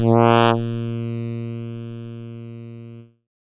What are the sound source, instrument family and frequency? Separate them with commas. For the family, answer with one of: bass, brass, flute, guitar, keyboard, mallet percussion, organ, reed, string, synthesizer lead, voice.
synthesizer, keyboard, 116.5 Hz